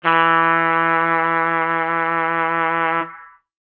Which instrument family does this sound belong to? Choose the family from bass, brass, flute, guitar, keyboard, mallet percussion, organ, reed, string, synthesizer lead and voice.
brass